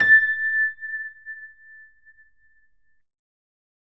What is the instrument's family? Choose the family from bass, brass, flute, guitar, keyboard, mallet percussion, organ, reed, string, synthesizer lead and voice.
keyboard